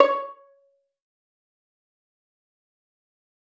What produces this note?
acoustic string instrument